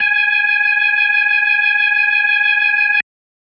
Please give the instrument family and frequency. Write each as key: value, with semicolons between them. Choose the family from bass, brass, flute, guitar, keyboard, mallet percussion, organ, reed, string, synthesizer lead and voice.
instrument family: organ; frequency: 830.6 Hz